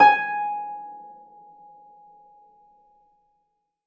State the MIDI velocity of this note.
100